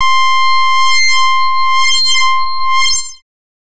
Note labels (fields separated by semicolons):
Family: bass; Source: synthesizer; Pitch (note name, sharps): C6; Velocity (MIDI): 100; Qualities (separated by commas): bright, distorted, non-linear envelope